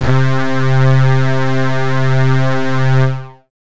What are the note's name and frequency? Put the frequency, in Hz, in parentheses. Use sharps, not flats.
C3 (130.8 Hz)